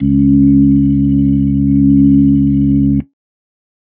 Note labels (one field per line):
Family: organ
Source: electronic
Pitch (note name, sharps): C#2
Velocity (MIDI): 25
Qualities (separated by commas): dark